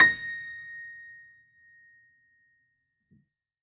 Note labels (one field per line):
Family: keyboard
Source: acoustic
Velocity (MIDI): 75